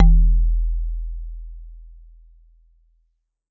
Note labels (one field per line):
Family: mallet percussion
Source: acoustic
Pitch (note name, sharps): E1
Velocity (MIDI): 50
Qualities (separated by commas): dark